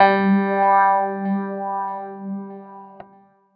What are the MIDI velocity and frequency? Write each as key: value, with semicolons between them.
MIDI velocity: 25; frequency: 196 Hz